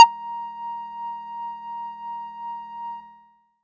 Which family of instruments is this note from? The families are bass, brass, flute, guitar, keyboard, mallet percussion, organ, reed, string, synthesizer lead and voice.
bass